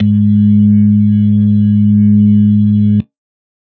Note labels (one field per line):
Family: organ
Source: electronic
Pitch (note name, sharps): G#2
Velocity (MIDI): 75